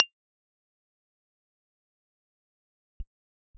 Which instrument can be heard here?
electronic keyboard